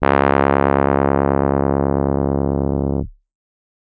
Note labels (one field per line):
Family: keyboard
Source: electronic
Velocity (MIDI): 127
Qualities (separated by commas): distorted